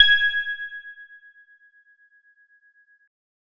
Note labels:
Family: keyboard; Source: electronic; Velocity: 127

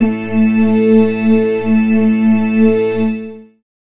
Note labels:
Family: organ; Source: electronic; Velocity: 25; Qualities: long release, reverb

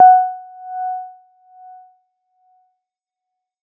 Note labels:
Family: mallet percussion; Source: electronic; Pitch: F#5; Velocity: 75

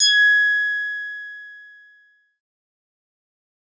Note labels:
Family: synthesizer lead; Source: synthesizer; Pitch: G#6; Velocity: 100; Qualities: distorted, fast decay

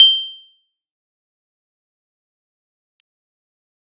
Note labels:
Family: keyboard; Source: electronic; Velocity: 50; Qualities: bright, fast decay, percussive

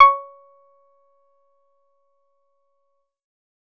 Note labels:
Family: bass; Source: synthesizer; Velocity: 75; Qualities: percussive

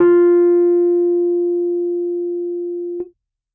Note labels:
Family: keyboard; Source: electronic; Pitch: F4; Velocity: 100

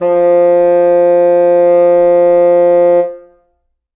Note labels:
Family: reed; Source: acoustic; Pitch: F3; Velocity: 100; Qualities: reverb

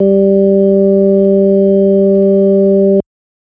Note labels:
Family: organ; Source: electronic; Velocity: 50

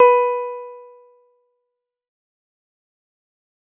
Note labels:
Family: guitar; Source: synthesizer; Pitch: B4; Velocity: 75; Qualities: fast decay

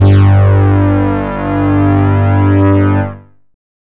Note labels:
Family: bass; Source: synthesizer; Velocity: 100; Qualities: bright, distorted

